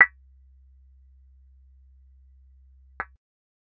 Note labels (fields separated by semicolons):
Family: bass; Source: synthesizer; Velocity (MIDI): 75; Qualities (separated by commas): percussive